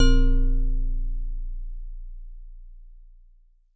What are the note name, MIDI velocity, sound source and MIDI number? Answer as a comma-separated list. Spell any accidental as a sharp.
A#0, 75, acoustic, 22